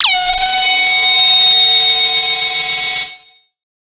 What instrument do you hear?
synthesizer lead